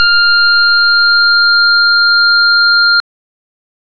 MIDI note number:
89